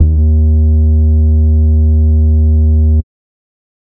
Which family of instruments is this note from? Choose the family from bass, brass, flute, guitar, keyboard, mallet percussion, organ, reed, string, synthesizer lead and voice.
bass